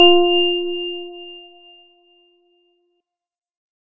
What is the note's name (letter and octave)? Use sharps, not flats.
F4